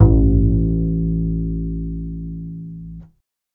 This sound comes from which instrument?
electronic bass